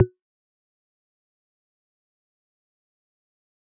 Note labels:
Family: mallet percussion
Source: electronic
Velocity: 25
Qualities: fast decay, percussive

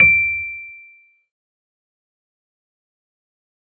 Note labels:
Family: keyboard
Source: electronic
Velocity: 75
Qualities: fast decay

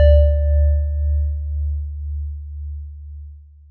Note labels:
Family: mallet percussion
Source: acoustic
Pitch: D2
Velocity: 25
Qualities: long release

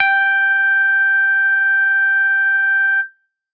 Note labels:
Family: bass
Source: synthesizer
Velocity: 50

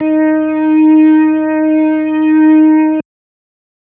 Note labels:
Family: organ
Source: electronic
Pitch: D#4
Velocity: 75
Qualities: distorted

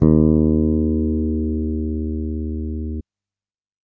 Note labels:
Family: bass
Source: electronic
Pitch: D#2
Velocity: 50

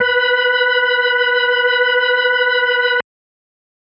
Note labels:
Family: organ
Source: electronic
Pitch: B4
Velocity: 127

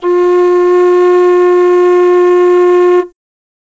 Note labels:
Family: flute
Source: acoustic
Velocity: 127

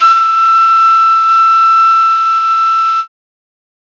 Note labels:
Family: flute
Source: acoustic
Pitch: E6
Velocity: 100

